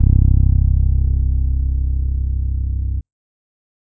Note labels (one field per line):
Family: bass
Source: electronic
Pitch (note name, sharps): C1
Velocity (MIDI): 50